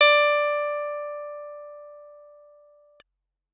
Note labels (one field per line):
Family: keyboard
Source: electronic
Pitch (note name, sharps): D5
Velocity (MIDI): 127